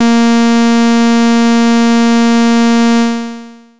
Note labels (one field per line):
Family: bass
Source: synthesizer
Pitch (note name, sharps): A#3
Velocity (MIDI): 100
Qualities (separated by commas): bright, distorted, long release